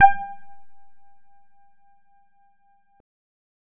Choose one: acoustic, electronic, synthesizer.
synthesizer